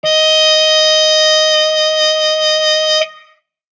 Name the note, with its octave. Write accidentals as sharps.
D#5